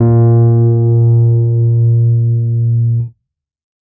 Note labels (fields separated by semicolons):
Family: keyboard; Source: electronic; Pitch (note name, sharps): A#2; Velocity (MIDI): 75; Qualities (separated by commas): dark, distorted